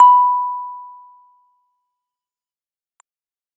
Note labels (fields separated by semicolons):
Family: keyboard; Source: electronic; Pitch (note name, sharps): B5; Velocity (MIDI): 50